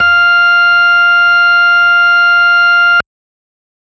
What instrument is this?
electronic organ